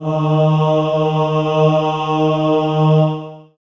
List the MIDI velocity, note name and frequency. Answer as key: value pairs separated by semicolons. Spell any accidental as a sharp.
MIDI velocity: 50; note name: D#3; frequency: 155.6 Hz